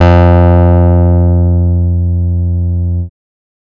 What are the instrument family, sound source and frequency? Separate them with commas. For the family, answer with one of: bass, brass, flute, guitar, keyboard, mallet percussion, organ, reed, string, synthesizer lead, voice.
bass, synthesizer, 87.31 Hz